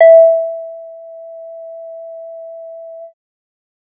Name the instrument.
synthesizer bass